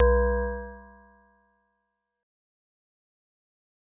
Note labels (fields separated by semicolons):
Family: mallet percussion; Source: acoustic; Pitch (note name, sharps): B1; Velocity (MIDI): 127; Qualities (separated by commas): fast decay